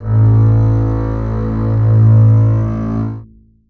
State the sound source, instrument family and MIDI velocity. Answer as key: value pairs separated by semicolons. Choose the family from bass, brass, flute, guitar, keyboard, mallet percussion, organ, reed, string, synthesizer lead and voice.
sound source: acoustic; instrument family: string; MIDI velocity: 75